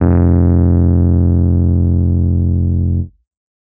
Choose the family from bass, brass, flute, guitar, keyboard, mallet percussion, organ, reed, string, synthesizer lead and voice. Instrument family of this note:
keyboard